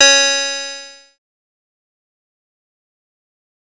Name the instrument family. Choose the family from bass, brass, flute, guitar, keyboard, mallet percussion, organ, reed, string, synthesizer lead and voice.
bass